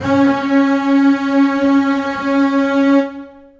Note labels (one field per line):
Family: string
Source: acoustic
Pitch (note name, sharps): C#4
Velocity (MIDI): 127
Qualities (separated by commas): long release, reverb